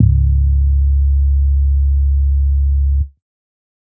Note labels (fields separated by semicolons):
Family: bass; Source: synthesizer; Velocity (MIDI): 25; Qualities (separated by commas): dark